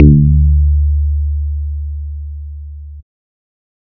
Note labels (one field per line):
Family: bass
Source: synthesizer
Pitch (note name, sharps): D2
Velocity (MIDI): 100